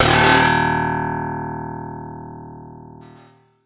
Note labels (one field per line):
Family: guitar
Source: synthesizer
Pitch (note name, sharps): D#1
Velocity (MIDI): 127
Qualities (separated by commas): bright